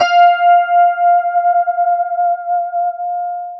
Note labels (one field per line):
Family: guitar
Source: electronic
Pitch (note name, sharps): F5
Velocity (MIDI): 50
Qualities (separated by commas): long release, multiphonic, non-linear envelope